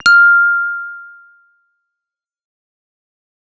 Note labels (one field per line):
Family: bass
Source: synthesizer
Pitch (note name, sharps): F6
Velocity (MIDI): 100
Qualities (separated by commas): distorted, fast decay